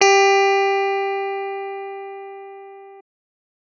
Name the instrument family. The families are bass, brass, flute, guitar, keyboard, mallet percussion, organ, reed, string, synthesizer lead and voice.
keyboard